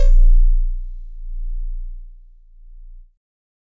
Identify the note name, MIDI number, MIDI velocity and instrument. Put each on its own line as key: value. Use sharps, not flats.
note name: A#0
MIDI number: 22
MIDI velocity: 75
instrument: electronic keyboard